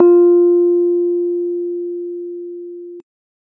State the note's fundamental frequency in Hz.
349.2 Hz